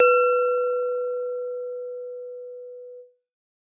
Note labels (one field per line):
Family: mallet percussion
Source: acoustic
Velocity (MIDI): 127